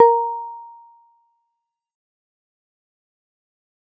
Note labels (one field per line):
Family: guitar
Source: synthesizer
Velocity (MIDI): 50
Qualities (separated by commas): fast decay, percussive